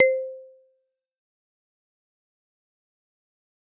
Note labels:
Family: mallet percussion; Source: acoustic; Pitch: C5; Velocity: 100; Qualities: fast decay, percussive

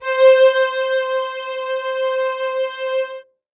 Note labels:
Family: string; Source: acoustic; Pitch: C5; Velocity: 127; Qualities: reverb

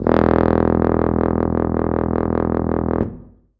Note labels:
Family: brass; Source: acoustic; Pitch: E1; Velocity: 127

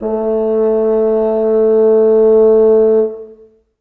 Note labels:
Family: reed; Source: acoustic; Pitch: A3; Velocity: 50; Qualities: long release, reverb

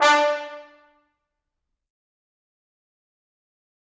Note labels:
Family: brass; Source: acoustic; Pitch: D4; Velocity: 127; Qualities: bright, fast decay, percussive, reverb

